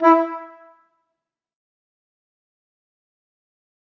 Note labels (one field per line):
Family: flute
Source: acoustic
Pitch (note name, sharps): E4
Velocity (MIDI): 127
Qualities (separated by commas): fast decay, percussive, reverb